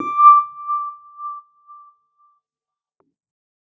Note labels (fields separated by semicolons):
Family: keyboard; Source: electronic; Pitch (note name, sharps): D6; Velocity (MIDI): 100; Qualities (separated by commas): fast decay